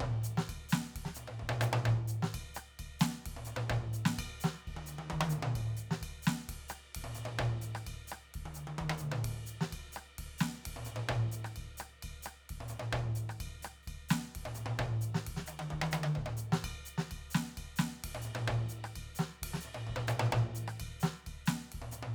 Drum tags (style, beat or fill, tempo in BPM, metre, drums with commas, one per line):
Dominican merengue
beat
130 BPM
4/4
ride, ride bell, hi-hat pedal, snare, cross-stick, high tom, mid tom, kick